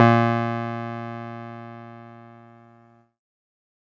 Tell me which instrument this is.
electronic keyboard